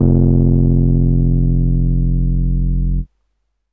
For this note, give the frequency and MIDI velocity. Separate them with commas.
43.65 Hz, 75